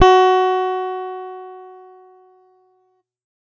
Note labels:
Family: guitar; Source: electronic; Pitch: F#4; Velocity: 50

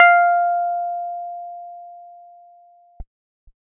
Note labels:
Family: keyboard; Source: electronic; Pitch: F5; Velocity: 127

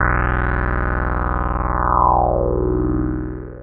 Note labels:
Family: synthesizer lead; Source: synthesizer; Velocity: 50; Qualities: long release

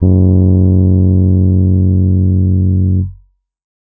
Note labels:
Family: keyboard; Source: electronic; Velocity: 100; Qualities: distorted

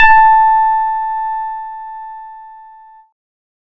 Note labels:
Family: keyboard; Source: electronic; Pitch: A5; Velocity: 100; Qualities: distorted

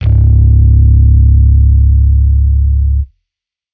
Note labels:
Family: bass; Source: electronic; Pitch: C#1; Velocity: 127; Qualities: distorted

